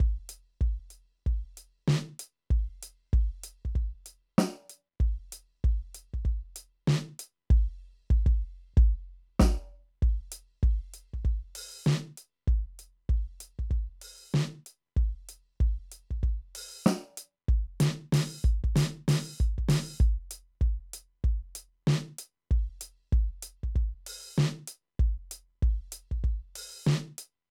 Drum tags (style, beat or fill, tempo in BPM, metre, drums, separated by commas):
funk, beat, 96 BPM, 4/4, crash, ride, closed hi-hat, open hi-hat, hi-hat pedal, snare, kick